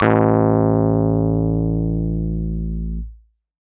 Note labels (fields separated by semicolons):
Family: keyboard; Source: electronic; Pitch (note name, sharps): A1; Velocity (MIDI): 127; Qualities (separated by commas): distorted